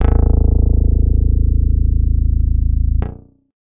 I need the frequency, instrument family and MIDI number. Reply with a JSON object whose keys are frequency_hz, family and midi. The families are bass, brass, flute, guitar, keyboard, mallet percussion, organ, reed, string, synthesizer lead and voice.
{"frequency_hz": 27.5, "family": "guitar", "midi": 21}